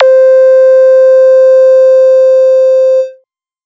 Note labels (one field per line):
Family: bass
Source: synthesizer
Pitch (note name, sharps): C5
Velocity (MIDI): 100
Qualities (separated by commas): distorted